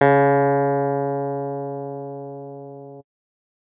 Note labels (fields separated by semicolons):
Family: keyboard; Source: electronic; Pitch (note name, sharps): C#3; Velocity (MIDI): 127